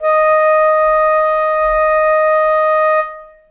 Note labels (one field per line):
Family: flute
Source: acoustic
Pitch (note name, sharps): D#5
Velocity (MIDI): 50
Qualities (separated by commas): reverb